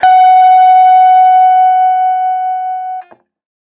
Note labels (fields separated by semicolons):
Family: guitar; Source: electronic; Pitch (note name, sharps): F#5; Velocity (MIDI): 100; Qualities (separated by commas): distorted